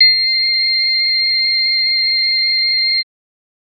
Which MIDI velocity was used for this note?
25